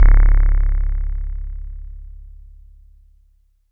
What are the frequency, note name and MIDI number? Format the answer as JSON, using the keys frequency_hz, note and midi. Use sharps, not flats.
{"frequency_hz": 34.65, "note": "C#1", "midi": 25}